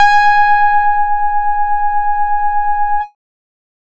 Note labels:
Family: bass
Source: synthesizer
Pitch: G#5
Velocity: 50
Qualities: distorted, multiphonic, tempo-synced

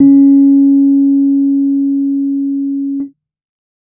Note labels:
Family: keyboard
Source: electronic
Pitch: C#4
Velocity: 50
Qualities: dark

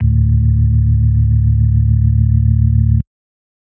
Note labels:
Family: organ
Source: electronic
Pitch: D1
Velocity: 100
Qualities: dark

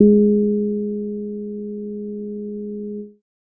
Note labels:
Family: bass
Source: synthesizer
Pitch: G#3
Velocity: 50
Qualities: dark

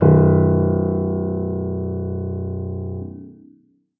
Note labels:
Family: keyboard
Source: acoustic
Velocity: 75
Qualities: long release, reverb

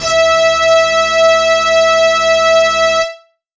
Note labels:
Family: guitar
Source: electronic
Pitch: E5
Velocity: 50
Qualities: distorted

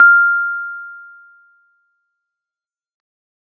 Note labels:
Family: keyboard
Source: electronic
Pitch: F6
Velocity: 100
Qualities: fast decay

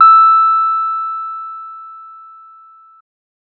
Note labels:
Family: bass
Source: synthesizer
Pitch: E6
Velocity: 75

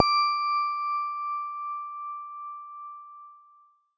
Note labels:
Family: guitar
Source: electronic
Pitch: D6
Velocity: 100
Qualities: reverb

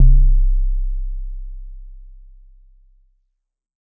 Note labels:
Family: mallet percussion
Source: acoustic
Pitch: C1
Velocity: 25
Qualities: dark

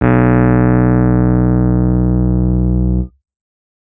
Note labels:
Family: keyboard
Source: electronic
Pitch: B1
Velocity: 127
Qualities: distorted

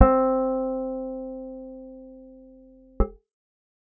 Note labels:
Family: guitar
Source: acoustic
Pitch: C4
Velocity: 50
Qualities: dark

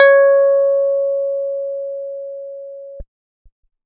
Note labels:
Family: keyboard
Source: electronic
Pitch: C#5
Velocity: 127

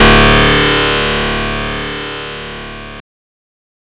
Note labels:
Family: guitar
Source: synthesizer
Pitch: D1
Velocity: 100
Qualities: bright, distorted

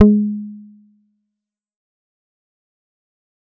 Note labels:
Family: bass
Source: synthesizer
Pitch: G#3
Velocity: 50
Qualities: dark, distorted, fast decay, percussive

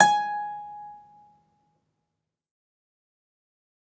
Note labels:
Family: guitar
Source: acoustic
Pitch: G#5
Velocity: 50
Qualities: fast decay, reverb

